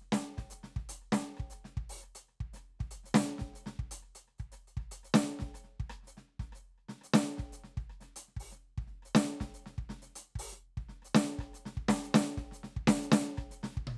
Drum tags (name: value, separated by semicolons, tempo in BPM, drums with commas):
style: songo; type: beat; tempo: 120 BPM; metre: 4/4; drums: crash, closed hi-hat, open hi-hat, hi-hat pedal, snare, cross-stick, high tom, kick